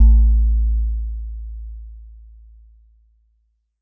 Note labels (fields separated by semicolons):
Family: mallet percussion; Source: acoustic; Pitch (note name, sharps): A1; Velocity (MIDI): 50